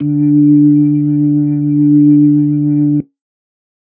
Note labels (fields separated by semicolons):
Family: organ; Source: electronic; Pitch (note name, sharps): D3; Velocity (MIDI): 127; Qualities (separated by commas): dark